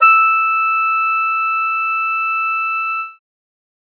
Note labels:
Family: reed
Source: acoustic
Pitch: E6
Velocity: 75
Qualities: bright

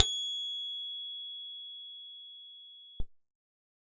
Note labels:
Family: keyboard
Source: electronic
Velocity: 75

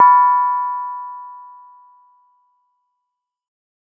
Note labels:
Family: mallet percussion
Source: acoustic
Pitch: B5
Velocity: 127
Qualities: reverb

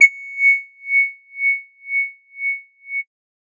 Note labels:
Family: bass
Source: synthesizer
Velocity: 75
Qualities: distorted

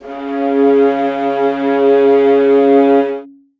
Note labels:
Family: string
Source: acoustic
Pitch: C#3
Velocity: 75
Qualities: reverb

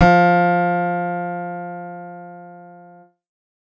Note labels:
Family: keyboard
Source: synthesizer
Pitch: F3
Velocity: 127

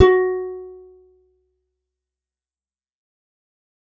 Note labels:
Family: guitar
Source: acoustic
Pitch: F#4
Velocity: 75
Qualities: fast decay

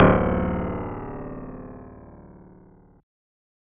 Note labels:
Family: synthesizer lead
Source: synthesizer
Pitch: D0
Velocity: 75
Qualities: bright, distorted

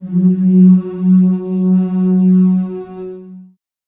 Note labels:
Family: voice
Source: acoustic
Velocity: 100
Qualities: dark, long release, reverb

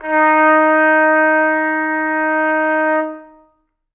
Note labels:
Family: brass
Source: acoustic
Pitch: D#4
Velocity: 50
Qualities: reverb

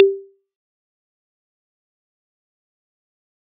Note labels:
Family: mallet percussion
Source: acoustic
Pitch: G4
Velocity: 100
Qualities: fast decay, percussive

